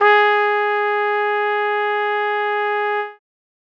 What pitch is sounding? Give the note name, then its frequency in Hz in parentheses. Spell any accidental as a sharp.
G#4 (415.3 Hz)